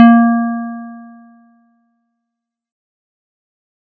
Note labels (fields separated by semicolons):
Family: keyboard; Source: electronic; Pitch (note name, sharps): A#3; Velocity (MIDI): 75; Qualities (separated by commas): fast decay